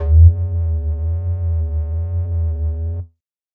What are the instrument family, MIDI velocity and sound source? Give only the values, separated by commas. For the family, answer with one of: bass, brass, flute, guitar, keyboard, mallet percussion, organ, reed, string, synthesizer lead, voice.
flute, 25, synthesizer